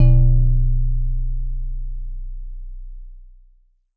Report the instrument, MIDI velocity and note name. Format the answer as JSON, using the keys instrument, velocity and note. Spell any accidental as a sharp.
{"instrument": "acoustic mallet percussion instrument", "velocity": 50, "note": "B0"}